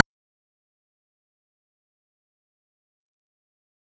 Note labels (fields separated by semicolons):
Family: bass; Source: synthesizer; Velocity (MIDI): 100; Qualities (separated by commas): fast decay, percussive